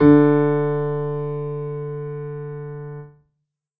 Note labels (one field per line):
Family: keyboard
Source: acoustic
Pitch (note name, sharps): D3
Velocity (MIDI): 75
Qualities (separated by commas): reverb